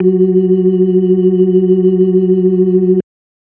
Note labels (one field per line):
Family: organ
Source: electronic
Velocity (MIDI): 75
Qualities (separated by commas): dark